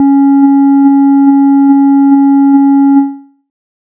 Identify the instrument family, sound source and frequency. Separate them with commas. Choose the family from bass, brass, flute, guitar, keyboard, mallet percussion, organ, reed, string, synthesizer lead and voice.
bass, synthesizer, 277.2 Hz